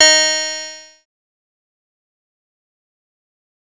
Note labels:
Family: bass; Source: synthesizer; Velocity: 75; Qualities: bright, distorted, fast decay

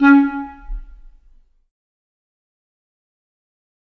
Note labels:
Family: reed; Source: acoustic; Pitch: C#4; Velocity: 50; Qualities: fast decay, reverb

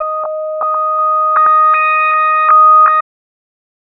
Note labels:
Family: bass; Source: synthesizer; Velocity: 50; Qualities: tempo-synced

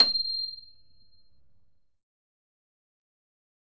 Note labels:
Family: keyboard; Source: electronic; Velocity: 100; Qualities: bright, fast decay

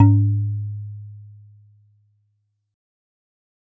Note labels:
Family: mallet percussion; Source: acoustic; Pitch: G#2; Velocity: 75

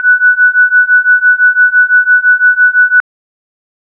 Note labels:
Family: organ; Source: electronic; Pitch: F#6; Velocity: 25

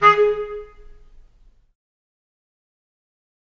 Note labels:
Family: reed; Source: acoustic; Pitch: G#4; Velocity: 50; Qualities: fast decay, reverb

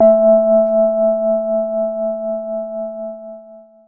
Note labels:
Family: keyboard; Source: electronic; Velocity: 25; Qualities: long release, reverb

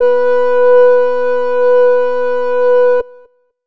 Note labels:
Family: flute; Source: acoustic; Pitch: B4; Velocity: 127

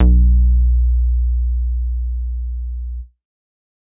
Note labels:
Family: bass; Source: synthesizer; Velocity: 50; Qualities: dark

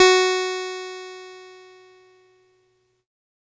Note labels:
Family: keyboard; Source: electronic; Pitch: F#4; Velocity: 50; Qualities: bright, distorted

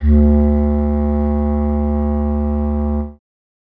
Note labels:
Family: reed; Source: acoustic; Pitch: D2; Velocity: 25; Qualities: dark

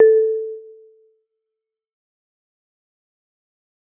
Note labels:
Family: mallet percussion; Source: acoustic; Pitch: A4; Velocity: 127; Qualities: fast decay, reverb

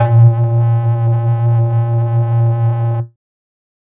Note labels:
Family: flute; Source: synthesizer; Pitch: A#2; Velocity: 127; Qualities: distorted

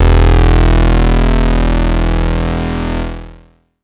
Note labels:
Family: bass; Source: synthesizer; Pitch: E1; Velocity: 100; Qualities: bright, distorted, long release

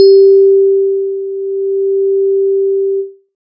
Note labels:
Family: synthesizer lead; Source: synthesizer; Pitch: G4; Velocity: 50

